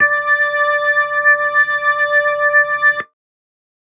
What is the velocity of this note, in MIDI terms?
50